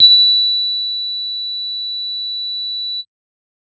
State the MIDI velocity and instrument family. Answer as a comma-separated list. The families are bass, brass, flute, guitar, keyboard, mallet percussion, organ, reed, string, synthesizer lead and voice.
50, bass